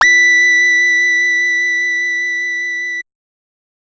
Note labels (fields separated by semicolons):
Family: bass; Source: synthesizer; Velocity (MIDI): 25; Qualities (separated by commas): distorted